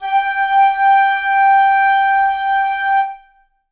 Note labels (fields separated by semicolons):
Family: reed; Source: acoustic; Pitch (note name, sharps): G5; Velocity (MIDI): 25; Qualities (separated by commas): reverb